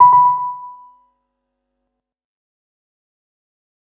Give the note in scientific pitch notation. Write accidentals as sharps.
B5